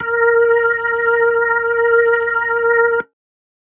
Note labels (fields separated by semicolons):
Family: organ; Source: electronic; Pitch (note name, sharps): A#4; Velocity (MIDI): 50